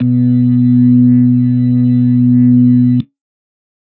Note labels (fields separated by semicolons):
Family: organ; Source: electronic; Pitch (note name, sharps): B2; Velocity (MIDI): 100